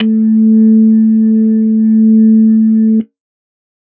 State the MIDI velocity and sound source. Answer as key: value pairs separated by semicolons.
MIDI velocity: 75; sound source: electronic